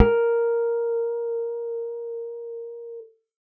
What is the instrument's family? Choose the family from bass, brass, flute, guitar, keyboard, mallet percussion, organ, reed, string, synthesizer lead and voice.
bass